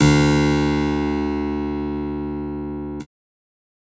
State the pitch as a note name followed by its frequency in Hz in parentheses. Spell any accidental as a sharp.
D2 (73.42 Hz)